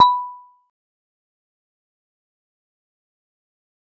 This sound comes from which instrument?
acoustic mallet percussion instrument